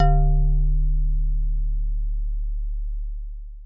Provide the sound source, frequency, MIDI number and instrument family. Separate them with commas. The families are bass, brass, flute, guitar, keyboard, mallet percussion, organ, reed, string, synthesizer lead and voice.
acoustic, 36.71 Hz, 26, mallet percussion